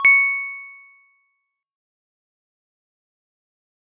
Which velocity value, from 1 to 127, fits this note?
25